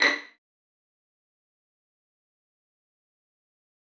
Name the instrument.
acoustic string instrument